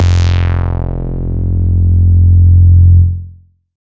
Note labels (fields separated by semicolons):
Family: bass; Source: synthesizer; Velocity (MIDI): 75; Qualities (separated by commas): bright, distorted, long release